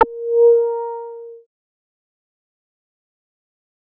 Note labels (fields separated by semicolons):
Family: bass; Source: synthesizer; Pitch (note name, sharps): A#4; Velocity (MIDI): 100; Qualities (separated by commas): distorted, fast decay